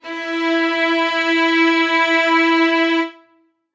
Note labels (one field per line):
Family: string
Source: acoustic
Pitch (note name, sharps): E4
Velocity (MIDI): 75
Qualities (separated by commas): reverb